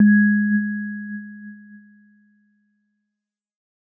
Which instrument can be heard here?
electronic keyboard